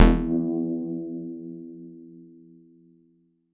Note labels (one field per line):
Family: guitar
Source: electronic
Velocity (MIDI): 100